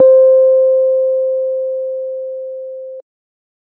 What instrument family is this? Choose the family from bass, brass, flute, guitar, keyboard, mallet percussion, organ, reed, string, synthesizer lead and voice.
keyboard